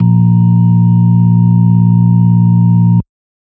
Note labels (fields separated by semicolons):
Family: organ; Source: electronic; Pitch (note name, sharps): A#1; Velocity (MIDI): 50; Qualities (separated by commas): dark